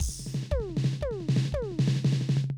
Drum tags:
rock
fill
93 BPM
4/4
crash, percussion, snare, floor tom, kick

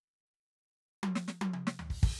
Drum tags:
rock
fill
118 BPM
4/4
crash, snare, high tom, mid tom, floor tom, kick

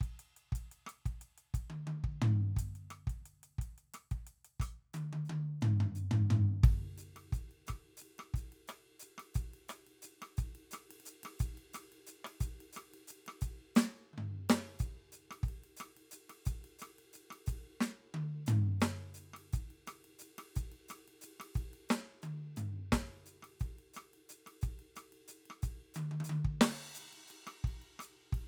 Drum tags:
chacarera
beat
118 BPM
4/4
crash, ride, closed hi-hat, hi-hat pedal, snare, cross-stick, high tom, floor tom, kick

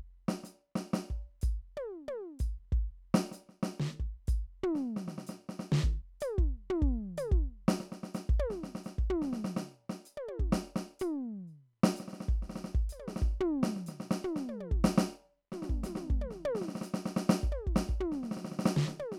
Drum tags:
jazz
beat
125 BPM
4/4
closed hi-hat, hi-hat pedal, snare, high tom, floor tom, kick

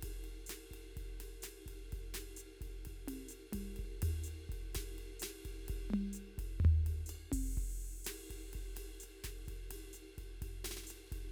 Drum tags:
bossa nova
beat
127 BPM
4/4
crash, ride, ride bell, hi-hat pedal, snare, high tom, mid tom, floor tom, kick

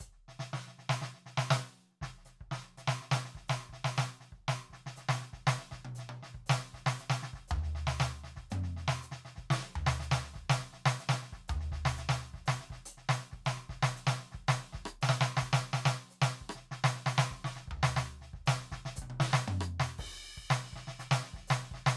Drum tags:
songo
beat
120 BPM
4/4
crash, closed hi-hat, hi-hat pedal, snare, cross-stick, high tom, mid tom, floor tom, kick

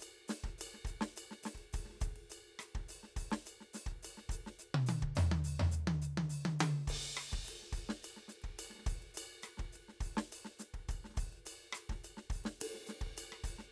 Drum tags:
Afro-Cuban
beat
105 BPM
4/4
ride, ride bell, hi-hat pedal, snare, cross-stick, high tom, mid tom, floor tom, kick

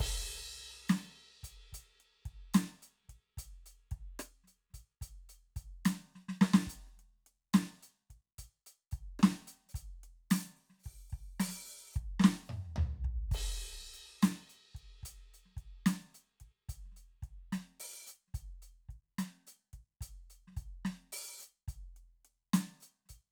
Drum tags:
blues shuffle
beat
72 BPM
4/4
crash, closed hi-hat, open hi-hat, hi-hat pedal, snare, cross-stick, mid tom, floor tom, kick

